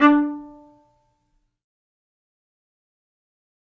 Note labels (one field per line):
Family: string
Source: acoustic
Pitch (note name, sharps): D4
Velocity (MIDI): 50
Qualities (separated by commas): fast decay, percussive, reverb